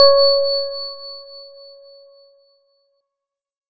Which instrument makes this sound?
electronic organ